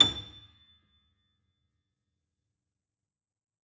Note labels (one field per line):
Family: keyboard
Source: acoustic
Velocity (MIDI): 127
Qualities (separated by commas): fast decay, percussive